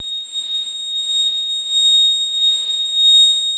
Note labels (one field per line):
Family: keyboard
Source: electronic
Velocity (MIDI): 25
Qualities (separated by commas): bright, long release